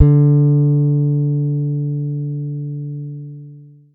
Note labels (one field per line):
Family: guitar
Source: acoustic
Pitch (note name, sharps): D3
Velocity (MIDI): 127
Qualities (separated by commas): dark, long release